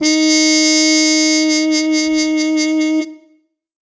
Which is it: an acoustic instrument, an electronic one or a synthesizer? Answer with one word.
acoustic